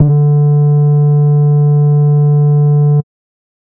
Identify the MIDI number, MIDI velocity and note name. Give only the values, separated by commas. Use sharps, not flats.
50, 100, D3